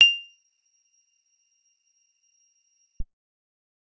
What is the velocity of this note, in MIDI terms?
75